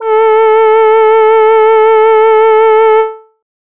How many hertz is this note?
440 Hz